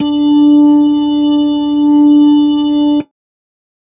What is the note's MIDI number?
62